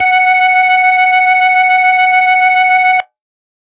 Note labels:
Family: organ; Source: electronic; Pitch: F#5; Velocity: 50; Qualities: distorted

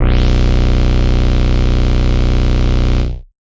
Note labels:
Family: bass; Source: synthesizer; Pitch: B0; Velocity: 127; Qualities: bright, distorted

